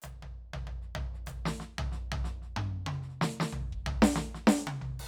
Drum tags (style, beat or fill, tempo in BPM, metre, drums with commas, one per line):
New Orleans funk
fill
93 BPM
4/4
crash, hi-hat pedal, snare, high tom, mid tom, floor tom, kick